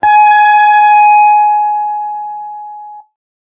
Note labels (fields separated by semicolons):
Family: guitar; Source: electronic; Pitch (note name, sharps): G#5; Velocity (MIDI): 127; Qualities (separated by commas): distorted, non-linear envelope